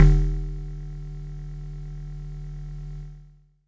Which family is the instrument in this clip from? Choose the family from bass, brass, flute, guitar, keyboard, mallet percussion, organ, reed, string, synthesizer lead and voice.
mallet percussion